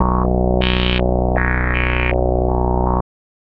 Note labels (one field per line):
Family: bass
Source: synthesizer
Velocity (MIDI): 100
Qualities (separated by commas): tempo-synced